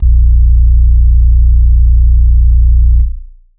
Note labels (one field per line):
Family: organ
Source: electronic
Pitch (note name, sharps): A#0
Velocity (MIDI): 25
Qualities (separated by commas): dark, long release